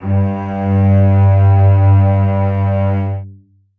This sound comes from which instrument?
acoustic string instrument